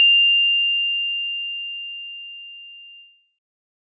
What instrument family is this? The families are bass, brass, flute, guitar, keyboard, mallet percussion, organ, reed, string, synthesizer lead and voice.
mallet percussion